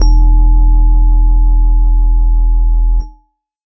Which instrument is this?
electronic keyboard